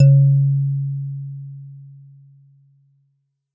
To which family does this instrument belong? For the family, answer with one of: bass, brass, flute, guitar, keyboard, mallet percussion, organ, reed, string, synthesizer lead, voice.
mallet percussion